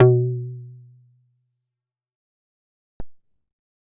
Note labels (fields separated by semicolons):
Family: bass; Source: synthesizer; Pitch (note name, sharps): B2; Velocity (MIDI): 127; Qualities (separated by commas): fast decay